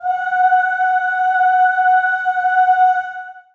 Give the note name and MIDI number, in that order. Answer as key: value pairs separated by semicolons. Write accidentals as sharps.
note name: F#5; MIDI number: 78